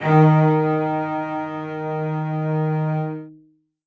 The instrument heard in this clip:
acoustic string instrument